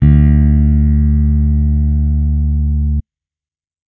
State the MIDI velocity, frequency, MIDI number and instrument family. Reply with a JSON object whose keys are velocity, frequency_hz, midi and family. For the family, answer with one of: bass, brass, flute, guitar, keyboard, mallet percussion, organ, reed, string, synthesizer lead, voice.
{"velocity": 75, "frequency_hz": 73.42, "midi": 38, "family": "bass"}